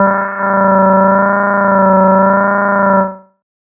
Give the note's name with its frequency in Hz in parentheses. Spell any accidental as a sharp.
G3 (196 Hz)